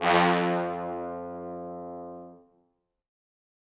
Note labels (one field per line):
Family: brass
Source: acoustic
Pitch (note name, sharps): F2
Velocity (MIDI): 100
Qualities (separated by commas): bright, reverb